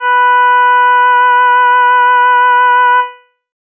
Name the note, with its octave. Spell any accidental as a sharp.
B4